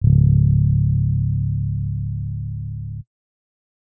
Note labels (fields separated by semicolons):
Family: keyboard; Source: electronic; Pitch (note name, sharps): C#1; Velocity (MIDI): 25